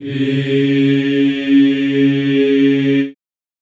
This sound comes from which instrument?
acoustic voice